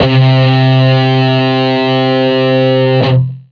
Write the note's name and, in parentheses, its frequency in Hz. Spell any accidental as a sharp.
C3 (130.8 Hz)